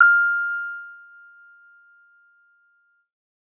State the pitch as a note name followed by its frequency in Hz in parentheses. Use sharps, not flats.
F6 (1397 Hz)